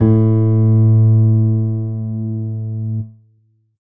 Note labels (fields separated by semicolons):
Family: keyboard; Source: electronic; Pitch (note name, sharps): A2; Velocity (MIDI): 25; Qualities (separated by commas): dark